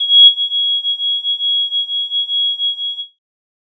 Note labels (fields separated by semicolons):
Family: flute; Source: synthesizer; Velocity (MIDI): 50; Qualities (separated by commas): bright, distorted